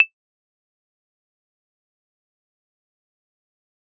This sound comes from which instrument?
acoustic mallet percussion instrument